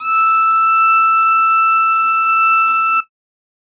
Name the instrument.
acoustic string instrument